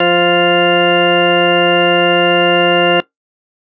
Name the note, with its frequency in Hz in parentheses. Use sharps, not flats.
F3 (174.6 Hz)